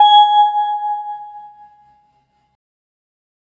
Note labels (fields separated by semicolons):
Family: organ; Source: electronic; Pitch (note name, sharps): G#5; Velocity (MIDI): 100; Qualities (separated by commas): fast decay